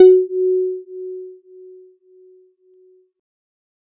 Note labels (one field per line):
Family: keyboard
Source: electronic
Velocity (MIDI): 25